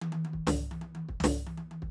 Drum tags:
fast funk, fill, 125 BPM, 4/4, snare, high tom, floor tom, kick

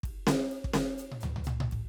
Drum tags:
gospel, fill, 120 BPM, 4/4, ride, hi-hat pedal, snare, high tom, floor tom, kick

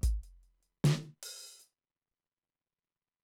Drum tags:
rock, beat, 75 BPM, 4/4, closed hi-hat, open hi-hat, hi-hat pedal, snare, kick

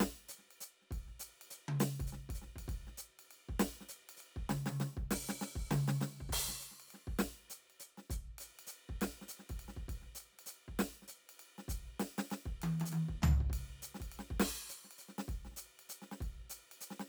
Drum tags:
jazz, beat, 200 BPM, 3/4, crash, ride, open hi-hat, hi-hat pedal, snare, high tom, mid tom, floor tom, kick

